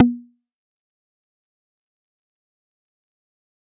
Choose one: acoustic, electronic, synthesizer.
synthesizer